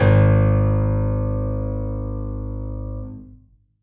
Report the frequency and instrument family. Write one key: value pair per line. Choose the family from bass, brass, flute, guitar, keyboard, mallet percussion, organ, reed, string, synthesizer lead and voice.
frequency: 51.91 Hz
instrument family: keyboard